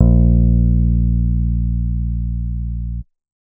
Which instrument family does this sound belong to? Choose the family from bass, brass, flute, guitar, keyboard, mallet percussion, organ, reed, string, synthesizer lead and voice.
bass